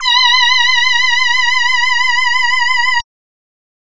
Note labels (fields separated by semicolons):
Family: voice; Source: synthesizer; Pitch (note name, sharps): B5; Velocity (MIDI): 75